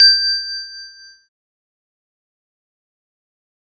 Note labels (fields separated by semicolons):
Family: keyboard; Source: electronic; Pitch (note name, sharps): G6; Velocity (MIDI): 25; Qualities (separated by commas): bright, fast decay, reverb